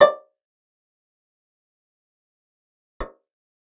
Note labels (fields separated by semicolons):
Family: guitar; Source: acoustic; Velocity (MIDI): 25; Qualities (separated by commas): fast decay, percussive, reverb